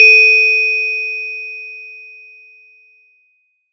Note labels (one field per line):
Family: mallet percussion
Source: acoustic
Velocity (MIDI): 50